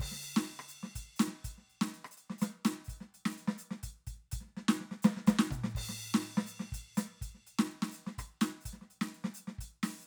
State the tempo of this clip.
125 BPM